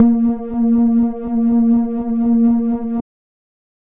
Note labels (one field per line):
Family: bass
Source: synthesizer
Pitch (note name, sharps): A#3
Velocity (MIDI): 50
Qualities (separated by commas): dark